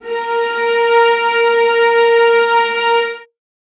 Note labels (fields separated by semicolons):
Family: string; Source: acoustic; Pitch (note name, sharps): A#4; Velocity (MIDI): 50; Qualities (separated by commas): reverb